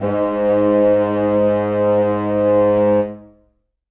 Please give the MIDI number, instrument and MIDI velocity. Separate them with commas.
44, acoustic reed instrument, 100